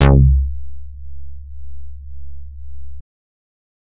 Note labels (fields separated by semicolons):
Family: bass; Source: synthesizer; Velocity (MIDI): 127; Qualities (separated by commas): distorted